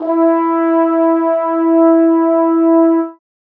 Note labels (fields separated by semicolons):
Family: brass; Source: acoustic; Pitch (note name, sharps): E4; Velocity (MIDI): 50; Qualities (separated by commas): reverb